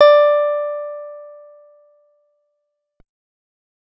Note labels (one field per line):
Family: guitar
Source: acoustic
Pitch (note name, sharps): D5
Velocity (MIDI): 25